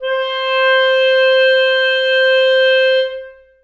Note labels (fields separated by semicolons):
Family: reed; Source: acoustic; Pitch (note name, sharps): C5; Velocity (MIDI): 127; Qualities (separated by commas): reverb